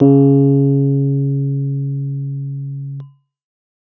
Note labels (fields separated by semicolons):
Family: keyboard; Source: electronic; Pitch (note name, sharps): C#3; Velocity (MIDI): 75; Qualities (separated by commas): dark